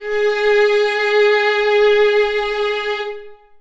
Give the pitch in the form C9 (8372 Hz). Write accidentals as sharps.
G#4 (415.3 Hz)